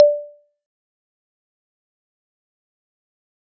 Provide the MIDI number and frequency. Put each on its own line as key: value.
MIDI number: 74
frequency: 587.3 Hz